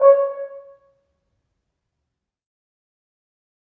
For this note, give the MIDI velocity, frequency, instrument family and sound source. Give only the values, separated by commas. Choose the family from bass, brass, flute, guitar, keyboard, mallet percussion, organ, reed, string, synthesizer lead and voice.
25, 554.4 Hz, brass, acoustic